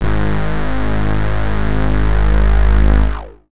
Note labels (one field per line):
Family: bass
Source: synthesizer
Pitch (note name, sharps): G#1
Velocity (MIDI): 100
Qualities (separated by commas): bright, distorted